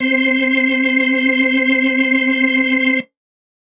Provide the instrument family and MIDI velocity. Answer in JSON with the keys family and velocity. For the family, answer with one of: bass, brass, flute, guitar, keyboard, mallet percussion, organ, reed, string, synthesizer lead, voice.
{"family": "organ", "velocity": 127}